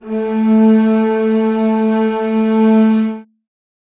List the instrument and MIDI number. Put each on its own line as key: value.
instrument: acoustic string instrument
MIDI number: 57